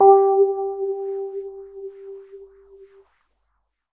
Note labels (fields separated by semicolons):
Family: keyboard; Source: electronic; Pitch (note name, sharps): G4; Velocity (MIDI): 50; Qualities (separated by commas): non-linear envelope